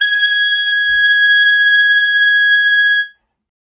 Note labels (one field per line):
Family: reed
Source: acoustic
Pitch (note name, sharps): G#6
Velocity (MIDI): 50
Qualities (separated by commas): reverb